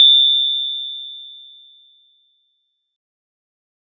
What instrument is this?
acoustic mallet percussion instrument